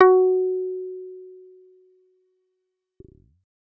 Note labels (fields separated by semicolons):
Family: bass; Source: synthesizer; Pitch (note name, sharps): F#4; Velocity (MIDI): 75